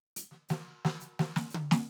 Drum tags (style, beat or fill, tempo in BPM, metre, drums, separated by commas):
rock, fill, 115 BPM, 4/4, closed hi-hat, hi-hat pedal, snare, high tom